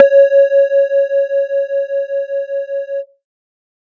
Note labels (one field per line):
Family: synthesizer lead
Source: synthesizer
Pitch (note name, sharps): C#5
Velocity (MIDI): 100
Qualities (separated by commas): distorted